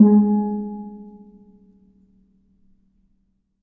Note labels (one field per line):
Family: mallet percussion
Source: acoustic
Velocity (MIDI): 100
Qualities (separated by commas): reverb